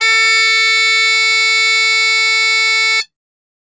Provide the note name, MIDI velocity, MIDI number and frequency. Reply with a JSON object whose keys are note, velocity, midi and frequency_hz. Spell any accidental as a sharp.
{"note": "A4", "velocity": 100, "midi": 69, "frequency_hz": 440}